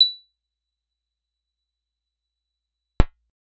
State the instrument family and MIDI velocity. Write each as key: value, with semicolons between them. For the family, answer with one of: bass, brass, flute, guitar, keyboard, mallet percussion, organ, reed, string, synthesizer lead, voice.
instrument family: guitar; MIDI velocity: 50